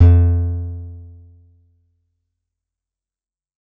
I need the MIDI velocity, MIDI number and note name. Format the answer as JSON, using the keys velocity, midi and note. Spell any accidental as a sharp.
{"velocity": 50, "midi": 41, "note": "F2"}